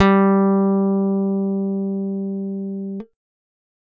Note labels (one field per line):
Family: guitar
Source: acoustic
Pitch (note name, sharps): G3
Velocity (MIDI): 75